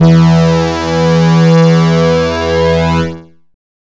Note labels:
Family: bass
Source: synthesizer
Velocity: 127

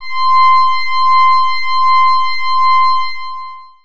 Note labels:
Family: organ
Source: electronic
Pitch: C6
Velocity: 50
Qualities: distorted, long release

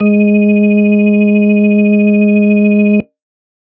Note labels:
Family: organ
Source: electronic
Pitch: G#3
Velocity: 75

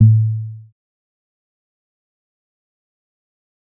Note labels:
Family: bass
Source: synthesizer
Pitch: A2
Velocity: 50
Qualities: dark, fast decay, percussive

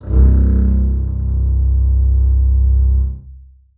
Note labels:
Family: string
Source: acoustic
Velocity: 127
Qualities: long release, reverb

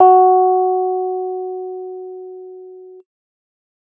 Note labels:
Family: keyboard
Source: electronic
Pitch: F#4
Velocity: 75

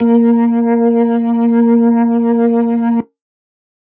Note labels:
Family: organ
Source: electronic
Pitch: A#3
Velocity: 127

